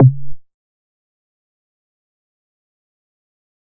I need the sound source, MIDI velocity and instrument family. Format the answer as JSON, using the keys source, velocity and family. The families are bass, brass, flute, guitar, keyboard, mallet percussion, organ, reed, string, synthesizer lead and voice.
{"source": "synthesizer", "velocity": 25, "family": "bass"}